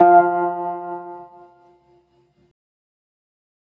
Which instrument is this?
electronic organ